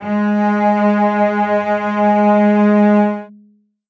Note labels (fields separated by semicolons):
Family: string; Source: acoustic; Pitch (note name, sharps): G#3; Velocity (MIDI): 100; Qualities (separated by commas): reverb